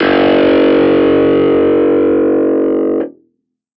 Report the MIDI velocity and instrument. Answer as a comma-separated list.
127, electronic keyboard